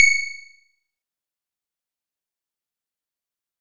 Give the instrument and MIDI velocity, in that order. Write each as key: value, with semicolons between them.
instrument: synthesizer bass; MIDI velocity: 127